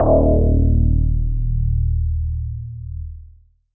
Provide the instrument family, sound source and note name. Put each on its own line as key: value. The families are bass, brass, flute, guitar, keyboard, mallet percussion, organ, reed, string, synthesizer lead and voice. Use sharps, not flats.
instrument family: synthesizer lead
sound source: synthesizer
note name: D#1